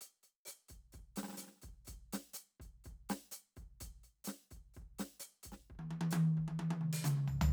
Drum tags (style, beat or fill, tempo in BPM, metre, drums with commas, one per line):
bossa nova
beat
127 BPM
4/4
closed hi-hat, open hi-hat, hi-hat pedal, snare, high tom, mid tom, floor tom, kick